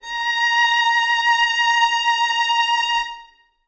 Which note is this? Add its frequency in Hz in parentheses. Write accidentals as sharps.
A#5 (932.3 Hz)